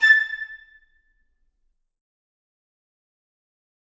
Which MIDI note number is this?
93